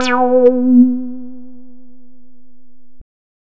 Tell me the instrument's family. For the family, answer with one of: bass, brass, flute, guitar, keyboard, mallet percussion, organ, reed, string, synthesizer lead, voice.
bass